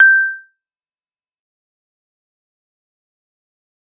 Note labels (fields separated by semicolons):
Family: mallet percussion; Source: electronic; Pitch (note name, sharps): G6; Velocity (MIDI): 127; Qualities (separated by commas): fast decay, percussive